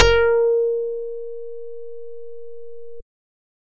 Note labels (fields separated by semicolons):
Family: bass; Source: synthesizer; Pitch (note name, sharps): A#4; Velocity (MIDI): 100